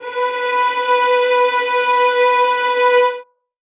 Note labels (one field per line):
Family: string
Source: acoustic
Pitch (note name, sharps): B4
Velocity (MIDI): 25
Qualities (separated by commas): reverb